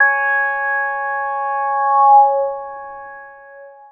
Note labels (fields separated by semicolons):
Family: synthesizer lead; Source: synthesizer; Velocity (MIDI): 127; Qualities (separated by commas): long release